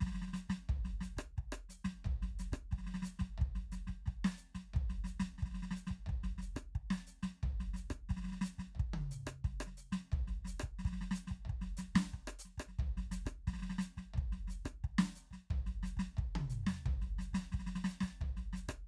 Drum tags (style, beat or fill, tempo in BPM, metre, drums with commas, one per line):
samba
beat
89 BPM
4/4
hi-hat pedal, snare, cross-stick, high tom, floor tom, kick